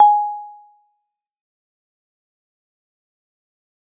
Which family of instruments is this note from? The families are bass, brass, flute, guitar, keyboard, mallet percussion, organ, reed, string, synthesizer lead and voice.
mallet percussion